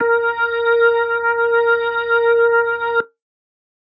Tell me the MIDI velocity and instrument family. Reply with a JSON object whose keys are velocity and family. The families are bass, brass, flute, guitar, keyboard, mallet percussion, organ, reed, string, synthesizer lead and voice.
{"velocity": 100, "family": "organ"}